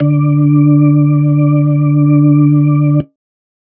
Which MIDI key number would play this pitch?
50